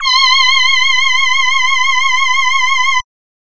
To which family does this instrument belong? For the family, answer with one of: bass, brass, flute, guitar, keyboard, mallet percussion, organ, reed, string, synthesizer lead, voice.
voice